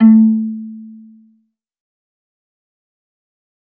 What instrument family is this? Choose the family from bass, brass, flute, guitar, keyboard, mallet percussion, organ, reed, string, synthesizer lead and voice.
string